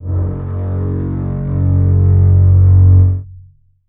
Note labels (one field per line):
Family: string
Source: acoustic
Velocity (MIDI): 75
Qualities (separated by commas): long release, reverb